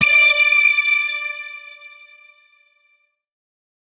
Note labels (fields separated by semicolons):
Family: guitar; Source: electronic; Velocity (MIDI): 50